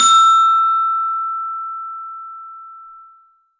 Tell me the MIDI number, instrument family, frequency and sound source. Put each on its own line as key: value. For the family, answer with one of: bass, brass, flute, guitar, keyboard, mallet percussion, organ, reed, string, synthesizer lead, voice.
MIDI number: 88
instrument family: mallet percussion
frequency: 1319 Hz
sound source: acoustic